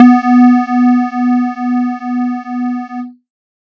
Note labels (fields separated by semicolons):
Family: synthesizer lead; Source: synthesizer; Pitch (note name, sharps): B3; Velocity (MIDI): 127; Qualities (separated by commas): distorted